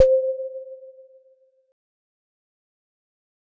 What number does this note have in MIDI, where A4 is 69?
72